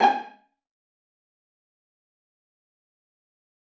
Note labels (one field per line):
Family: string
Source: acoustic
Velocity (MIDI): 100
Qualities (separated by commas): fast decay, percussive, reverb